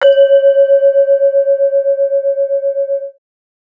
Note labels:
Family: mallet percussion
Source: acoustic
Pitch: C#5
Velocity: 100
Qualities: multiphonic

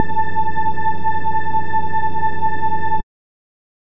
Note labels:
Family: bass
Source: synthesizer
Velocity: 100

